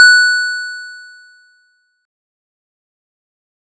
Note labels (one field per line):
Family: keyboard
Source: electronic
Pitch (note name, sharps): F#6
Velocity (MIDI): 25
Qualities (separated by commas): bright, distorted, fast decay